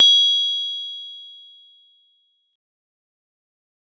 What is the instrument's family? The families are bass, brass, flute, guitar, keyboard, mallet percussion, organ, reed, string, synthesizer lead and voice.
mallet percussion